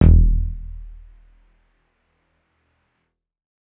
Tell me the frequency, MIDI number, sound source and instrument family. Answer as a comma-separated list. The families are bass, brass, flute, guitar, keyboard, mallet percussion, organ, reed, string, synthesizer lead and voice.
38.89 Hz, 27, electronic, keyboard